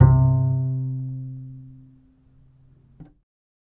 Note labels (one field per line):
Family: bass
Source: electronic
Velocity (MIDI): 50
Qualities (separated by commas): reverb